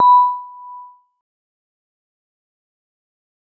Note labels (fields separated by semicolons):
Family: mallet percussion; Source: acoustic; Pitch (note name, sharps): B5; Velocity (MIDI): 25; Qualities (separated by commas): fast decay, non-linear envelope, percussive